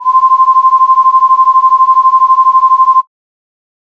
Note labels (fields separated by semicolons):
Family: flute; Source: synthesizer; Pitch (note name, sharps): C6; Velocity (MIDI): 127